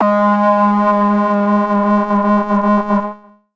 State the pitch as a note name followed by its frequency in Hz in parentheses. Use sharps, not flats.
G#3 (207.7 Hz)